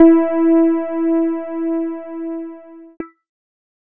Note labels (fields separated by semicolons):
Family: keyboard; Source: electronic; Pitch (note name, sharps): E4; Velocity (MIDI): 50; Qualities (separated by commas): distorted